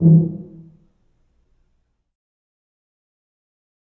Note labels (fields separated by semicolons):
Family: brass; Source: acoustic; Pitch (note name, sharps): E3; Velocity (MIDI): 25; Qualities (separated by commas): dark, fast decay, percussive, reverb